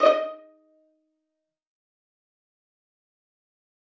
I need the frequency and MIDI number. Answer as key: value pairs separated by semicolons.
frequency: 622.3 Hz; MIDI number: 75